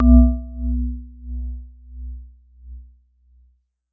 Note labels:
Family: mallet percussion; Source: acoustic; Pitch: B1; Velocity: 75; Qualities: dark, non-linear envelope

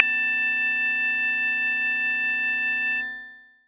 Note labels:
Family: bass; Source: synthesizer; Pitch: A5; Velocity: 127; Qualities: multiphonic

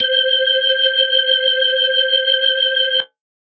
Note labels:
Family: organ; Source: electronic; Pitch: C5; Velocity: 75; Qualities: bright

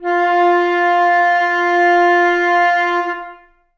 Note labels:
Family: flute; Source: acoustic; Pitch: F4; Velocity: 100; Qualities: reverb

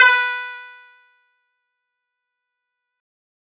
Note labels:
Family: guitar; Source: synthesizer; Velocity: 127; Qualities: bright, percussive

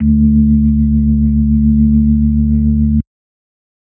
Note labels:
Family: organ; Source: electronic; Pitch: D2; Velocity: 75; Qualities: dark

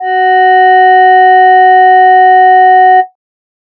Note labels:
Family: voice; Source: synthesizer; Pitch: F#4; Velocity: 100

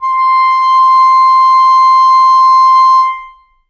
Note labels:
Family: reed; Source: acoustic; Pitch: C6; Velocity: 75; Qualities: reverb

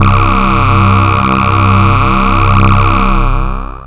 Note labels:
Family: bass; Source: synthesizer; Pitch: C1; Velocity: 100; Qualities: bright, distorted, long release

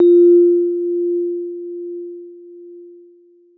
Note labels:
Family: keyboard; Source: electronic; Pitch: F4; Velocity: 75

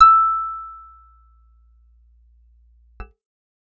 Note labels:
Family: guitar; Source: acoustic; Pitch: E6; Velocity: 100

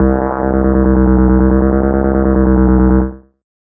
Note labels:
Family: bass; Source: synthesizer; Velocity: 127; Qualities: distorted, tempo-synced

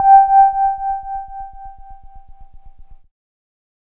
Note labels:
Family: keyboard; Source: electronic; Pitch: G5; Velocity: 75

